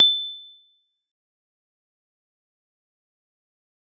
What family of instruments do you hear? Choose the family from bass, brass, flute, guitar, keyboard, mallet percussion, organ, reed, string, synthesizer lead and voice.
mallet percussion